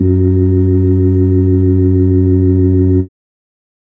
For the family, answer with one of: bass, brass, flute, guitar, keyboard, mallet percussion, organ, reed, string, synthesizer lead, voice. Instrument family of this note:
organ